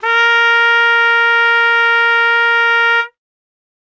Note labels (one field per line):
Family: brass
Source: acoustic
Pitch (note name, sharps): A#4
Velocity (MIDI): 75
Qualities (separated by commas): bright